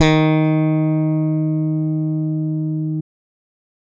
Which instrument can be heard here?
electronic bass